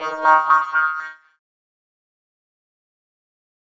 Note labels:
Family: keyboard; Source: electronic; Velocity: 100; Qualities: distorted, fast decay, non-linear envelope

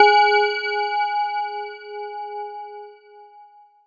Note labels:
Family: mallet percussion; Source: electronic; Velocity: 50; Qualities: long release

